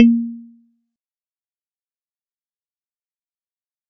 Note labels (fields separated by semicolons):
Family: mallet percussion; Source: acoustic; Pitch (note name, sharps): A#3; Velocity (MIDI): 25; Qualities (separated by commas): fast decay, percussive